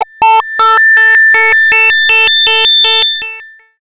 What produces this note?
synthesizer bass